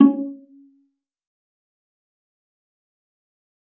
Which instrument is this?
acoustic string instrument